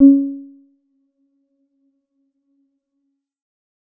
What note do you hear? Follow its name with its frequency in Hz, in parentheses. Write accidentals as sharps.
C#4 (277.2 Hz)